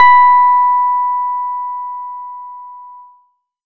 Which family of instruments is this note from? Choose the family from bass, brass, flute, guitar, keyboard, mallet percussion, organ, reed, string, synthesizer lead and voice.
guitar